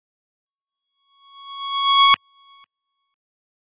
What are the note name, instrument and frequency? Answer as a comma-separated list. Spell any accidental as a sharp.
C#6, electronic guitar, 1109 Hz